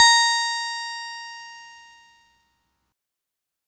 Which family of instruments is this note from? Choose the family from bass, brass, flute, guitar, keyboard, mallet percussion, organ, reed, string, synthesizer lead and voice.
keyboard